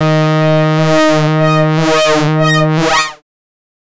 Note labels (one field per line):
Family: bass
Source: synthesizer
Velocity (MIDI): 100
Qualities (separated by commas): distorted, non-linear envelope